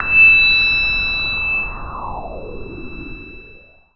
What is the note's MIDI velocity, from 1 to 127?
100